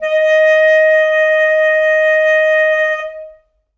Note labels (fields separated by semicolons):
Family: reed; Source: acoustic; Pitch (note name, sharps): D#5; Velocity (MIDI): 75; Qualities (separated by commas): reverb